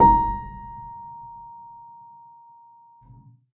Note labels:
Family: keyboard; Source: acoustic; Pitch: A#5; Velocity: 50; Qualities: dark, reverb

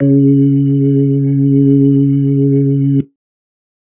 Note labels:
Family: organ; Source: electronic; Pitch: C#3; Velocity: 127

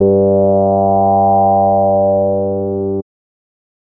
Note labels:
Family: bass; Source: synthesizer; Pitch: G2; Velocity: 100; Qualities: distorted

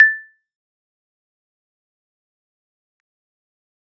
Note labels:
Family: keyboard; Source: electronic; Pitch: A6; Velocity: 25; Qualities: fast decay, percussive

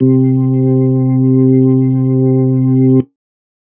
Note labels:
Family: organ; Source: electronic; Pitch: C3; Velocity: 25; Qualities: dark

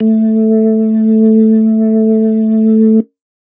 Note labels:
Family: organ; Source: electronic; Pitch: A3; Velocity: 50; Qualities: dark

